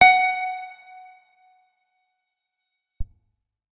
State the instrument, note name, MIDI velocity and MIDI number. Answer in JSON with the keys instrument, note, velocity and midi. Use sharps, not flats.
{"instrument": "electronic guitar", "note": "F#5", "velocity": 50, "midi": 78}